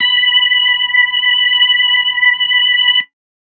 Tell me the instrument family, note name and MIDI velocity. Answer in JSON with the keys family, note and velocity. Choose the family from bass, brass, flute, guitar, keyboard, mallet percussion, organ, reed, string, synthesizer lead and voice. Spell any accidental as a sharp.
{"family": "organ", "note": "B5", "velocity": 50}